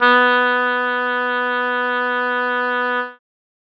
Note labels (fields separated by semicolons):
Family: reed; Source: acoustic; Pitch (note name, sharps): B3; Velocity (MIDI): 127; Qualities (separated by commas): bright